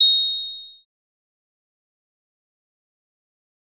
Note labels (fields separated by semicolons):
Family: synthesizer lead; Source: synthesizer; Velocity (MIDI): 50; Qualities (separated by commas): bright, distorted, fast decay